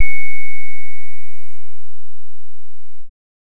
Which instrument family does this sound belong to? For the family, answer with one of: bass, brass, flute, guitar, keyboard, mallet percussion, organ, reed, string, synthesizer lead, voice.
bass